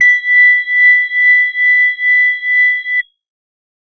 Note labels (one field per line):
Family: organ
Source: electronic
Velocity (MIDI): 100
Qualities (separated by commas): distorted